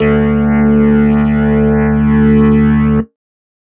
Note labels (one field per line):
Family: organ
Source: electronic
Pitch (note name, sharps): D2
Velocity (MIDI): 100